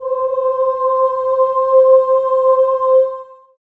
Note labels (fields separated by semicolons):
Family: voice; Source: acoustic; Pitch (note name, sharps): C5; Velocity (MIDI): 50; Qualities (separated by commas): reverb